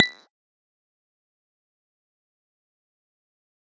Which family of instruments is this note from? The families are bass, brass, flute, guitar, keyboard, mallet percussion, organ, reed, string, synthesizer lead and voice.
guitar